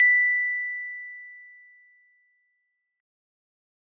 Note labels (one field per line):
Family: keyboard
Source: acoustic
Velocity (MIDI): 100